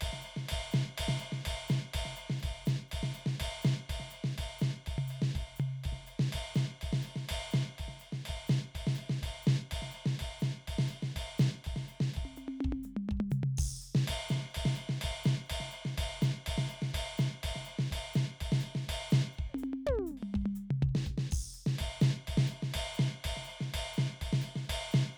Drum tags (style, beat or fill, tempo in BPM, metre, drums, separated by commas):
calypso, beat, 124 BPM, 4/4, crash, ride, ride bell, hi-hat pedal, percussion, snare, high tom, mid tom, floor tom, kick